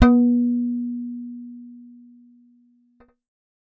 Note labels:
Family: bass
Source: synthesizer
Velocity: 127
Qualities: dark

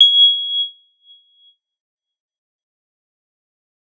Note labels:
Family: bass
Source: synthesizer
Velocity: 75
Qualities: bright, fast decay

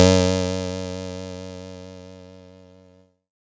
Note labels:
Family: keyboard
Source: electronic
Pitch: F#2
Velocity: 127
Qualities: bright

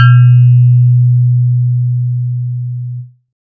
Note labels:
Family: synthesizer lead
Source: synthesizer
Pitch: B2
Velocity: 75

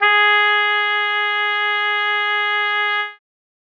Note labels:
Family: reed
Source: acoustic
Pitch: G#4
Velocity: 100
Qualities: bright

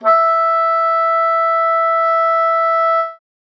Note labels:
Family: reed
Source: acoustic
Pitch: E5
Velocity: 127

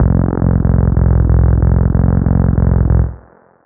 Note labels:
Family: bass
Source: synthesizer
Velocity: 127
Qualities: reverb

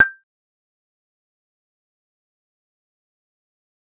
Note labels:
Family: bass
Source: synthesizer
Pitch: G6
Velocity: 127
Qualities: fast decay, percussive

